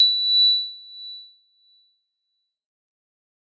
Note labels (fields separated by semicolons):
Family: mallet percussion; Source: acoustic; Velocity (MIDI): 127; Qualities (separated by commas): bright, fast decay, non-linear envelope